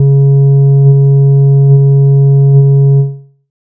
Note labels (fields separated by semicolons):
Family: bass; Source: synthesizer; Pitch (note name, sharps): C#3; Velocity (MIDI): 100; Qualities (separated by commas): dark